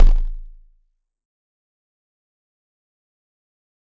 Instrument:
acoustic mallet percussion instrument